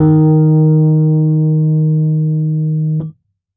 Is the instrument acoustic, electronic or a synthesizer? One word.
electronic